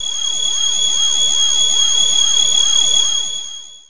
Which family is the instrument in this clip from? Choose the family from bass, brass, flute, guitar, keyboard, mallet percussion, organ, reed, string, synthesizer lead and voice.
voice